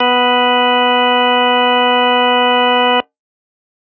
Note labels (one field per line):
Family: organ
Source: electronic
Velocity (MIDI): 50